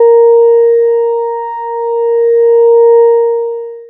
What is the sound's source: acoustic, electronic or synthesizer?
synthesizer